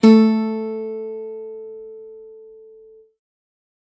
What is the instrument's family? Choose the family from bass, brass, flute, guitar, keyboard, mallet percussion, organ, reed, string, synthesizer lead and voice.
guitar